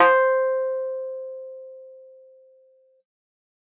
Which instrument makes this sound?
electronic keyboard